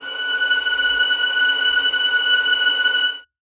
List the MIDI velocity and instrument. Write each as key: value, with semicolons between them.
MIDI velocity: 50; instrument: acoustic string instrument